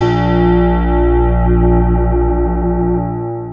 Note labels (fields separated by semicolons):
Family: guitar; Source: electronic; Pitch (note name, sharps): A#1; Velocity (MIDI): 75; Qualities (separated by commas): long release, multiphonic, non-linear envelope